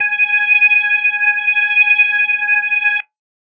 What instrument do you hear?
electronic organ